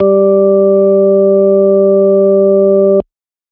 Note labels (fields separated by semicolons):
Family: organ; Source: electronic; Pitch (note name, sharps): G3; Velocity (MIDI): 50